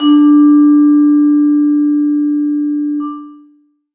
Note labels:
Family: mallet percussion; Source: acoustic; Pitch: D4; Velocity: 75; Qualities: long release, reverb

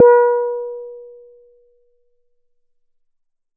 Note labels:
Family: bass; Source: synthesizer; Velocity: 127

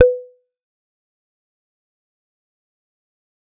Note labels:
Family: bass; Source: synthesizer; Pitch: B4; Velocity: 50; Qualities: fast decay, percussive

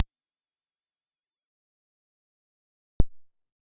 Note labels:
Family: bass; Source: synthesizer; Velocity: 75; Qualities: fast decay, percussive

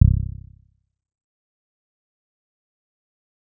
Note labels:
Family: bass; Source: synthesizer; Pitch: C1; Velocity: 25; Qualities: dark, fast decay, percussive

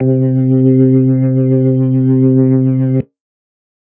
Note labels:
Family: organ; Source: electronic; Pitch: C3; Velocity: 127

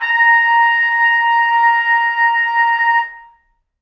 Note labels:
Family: brass; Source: acoustic; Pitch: A#5; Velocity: 25; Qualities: reverb

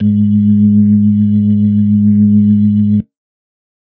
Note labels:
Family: organ; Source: electronic; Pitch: G#2; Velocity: 100; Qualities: dark

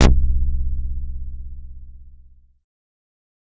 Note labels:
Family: bass; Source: synthesizer; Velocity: 75; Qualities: distorted

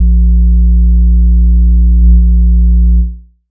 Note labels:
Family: bass; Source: synthesizer; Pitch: A#1; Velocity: 100; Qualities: dark

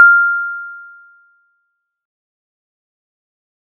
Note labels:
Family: mallet percussion; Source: acoustic; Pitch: F6; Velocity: 50; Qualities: fast decay

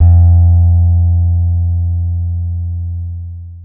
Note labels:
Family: guitar; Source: acoustic; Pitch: F2; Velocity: 75; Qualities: dark, long release

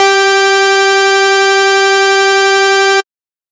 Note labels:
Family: bass; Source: synthesizer; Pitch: G4; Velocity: 75; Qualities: bright, distorted

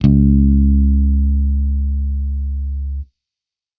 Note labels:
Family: bass; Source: electronic; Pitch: C#2; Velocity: 100; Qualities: distorted

